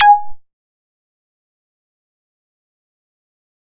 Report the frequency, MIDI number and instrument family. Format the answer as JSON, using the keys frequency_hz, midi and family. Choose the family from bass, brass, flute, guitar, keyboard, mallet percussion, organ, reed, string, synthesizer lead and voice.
{"frequency_hz": 830.6, "midi": 80, "family": "bass"}